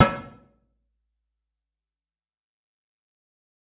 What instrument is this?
electronic guitar